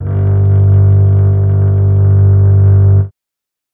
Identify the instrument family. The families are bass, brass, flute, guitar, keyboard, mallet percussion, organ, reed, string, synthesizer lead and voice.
string